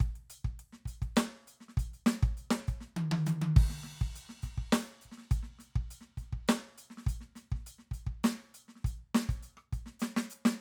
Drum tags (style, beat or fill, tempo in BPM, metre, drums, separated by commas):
rock, beat, 102 BPM, 3/4, crash, closed hi-hat, open hi-hat, hi-hat pedal, snare, cross-stick, high tom, kick